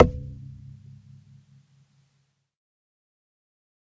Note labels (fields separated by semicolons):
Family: string; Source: acoustic; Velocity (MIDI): 100; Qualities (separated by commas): fast decay, percussive, reverb